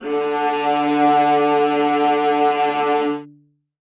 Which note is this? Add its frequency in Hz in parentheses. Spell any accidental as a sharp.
D3 (146.8 Hz)